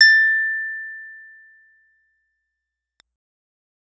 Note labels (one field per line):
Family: keyboard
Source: electronic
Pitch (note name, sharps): A6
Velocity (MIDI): 127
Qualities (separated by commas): fast decay